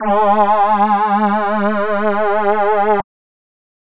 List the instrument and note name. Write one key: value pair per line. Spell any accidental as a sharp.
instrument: synthesizer voice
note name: G#3